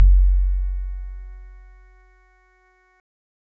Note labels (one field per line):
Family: keyboard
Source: electronic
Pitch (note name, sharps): F#1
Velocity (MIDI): 127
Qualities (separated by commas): dark